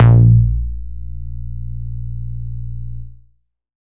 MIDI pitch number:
34